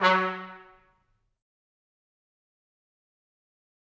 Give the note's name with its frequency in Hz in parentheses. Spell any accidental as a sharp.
F#3 (185 Hz)